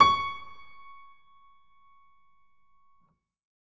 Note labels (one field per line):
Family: keyboard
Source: acoustic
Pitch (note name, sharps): C#6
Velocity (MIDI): 127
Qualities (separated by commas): percussive, reverb